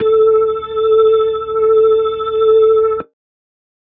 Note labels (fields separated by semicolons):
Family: organ; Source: electronic; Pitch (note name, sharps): A4; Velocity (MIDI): 25